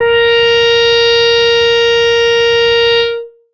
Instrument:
synthesizer bass